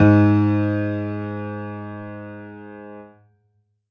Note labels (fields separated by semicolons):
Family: keyboard; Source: acoustic; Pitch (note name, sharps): G#2; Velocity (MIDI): 127; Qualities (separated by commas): reverb